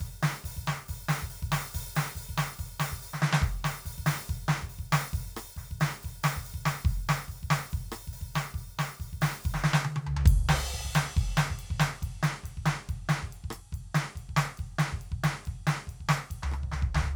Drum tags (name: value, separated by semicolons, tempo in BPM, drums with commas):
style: punk; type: beat; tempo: 140 BPM; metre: 4/4; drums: crash, ride, open hi-hat, snare, cross-stick, high tom, floor tom, kick